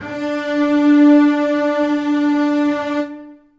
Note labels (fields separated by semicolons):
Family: string; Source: acoustic; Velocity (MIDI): 100; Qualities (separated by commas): reverb